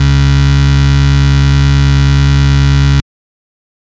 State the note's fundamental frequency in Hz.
69.3 Hz